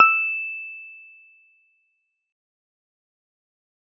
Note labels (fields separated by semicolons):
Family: guitar; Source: synthesizer; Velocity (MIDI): 50; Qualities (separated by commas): fast decay